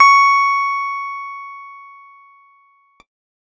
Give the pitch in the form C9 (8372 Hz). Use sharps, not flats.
C#6 (1109 Hz)